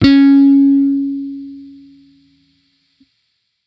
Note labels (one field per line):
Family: bass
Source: electronic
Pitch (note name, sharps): C#4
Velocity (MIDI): 25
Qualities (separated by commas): distorted